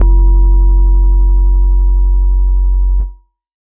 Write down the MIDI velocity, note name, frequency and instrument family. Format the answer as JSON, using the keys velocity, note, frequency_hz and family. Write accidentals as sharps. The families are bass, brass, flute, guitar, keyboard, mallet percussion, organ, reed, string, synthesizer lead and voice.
{"velocity": 75, "note": "F#1", "frequency_hz": 46.25, "family": "keyboard"}